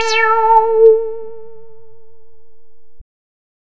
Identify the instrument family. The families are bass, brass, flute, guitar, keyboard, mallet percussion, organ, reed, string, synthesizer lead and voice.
bass